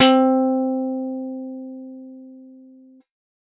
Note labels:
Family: guitar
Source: synthesizer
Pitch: C4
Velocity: 50

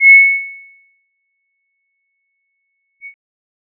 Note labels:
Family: bass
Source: synthesizer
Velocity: 75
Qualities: percussive

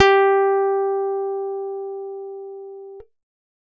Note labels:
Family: guitar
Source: acoustic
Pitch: G4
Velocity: 75

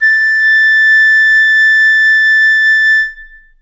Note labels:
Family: flute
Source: acoustic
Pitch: A6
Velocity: 75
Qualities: long release, reverb

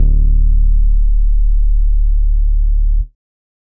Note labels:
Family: bass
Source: synthesizer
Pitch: D1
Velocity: 50

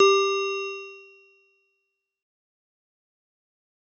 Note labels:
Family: mallet percussion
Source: acoustic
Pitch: G4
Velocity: 100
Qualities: fast decay

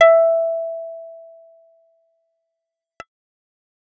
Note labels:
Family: bass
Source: synthesizer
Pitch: E5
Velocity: 127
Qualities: fast decay

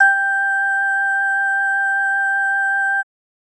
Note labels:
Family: organ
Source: electronic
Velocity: 75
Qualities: multiphonic

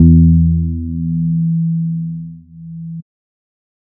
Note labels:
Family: bass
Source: synthesizer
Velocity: 75

